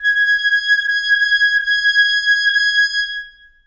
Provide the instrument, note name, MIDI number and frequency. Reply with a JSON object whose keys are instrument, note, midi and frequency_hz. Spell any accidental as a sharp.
{"instrument": "acoustic reed instrument", "note": "G#6", "midi": 92, "frequency_hz": 1661}